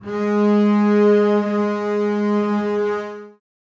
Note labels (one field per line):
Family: string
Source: acoustic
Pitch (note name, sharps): G#3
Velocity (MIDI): 127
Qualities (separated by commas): reverb